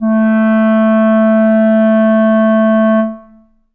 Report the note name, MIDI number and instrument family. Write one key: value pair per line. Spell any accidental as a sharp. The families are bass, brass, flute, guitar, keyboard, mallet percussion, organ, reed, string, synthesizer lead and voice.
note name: A3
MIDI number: 57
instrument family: reed